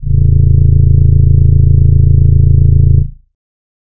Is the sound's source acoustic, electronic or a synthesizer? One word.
synthesizer